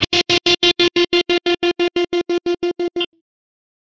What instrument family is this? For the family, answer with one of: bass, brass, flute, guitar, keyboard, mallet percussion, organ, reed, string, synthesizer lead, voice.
guitar